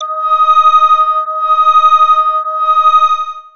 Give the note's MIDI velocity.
25